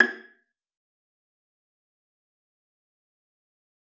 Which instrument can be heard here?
acoustic string instrument